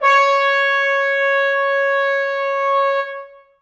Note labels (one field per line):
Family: brass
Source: acoustic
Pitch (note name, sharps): C#5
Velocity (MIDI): 25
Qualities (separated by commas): reverb